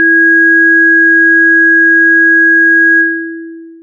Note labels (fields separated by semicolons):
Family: synthesizer lead; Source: synthesizer; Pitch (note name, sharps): E4; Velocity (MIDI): 127; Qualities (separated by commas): long release